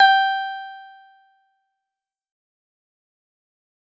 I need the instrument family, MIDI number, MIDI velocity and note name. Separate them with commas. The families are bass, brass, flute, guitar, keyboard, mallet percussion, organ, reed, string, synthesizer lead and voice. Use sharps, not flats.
guitar, 79, 100, G5